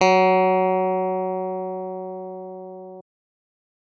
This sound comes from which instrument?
electronic keyboard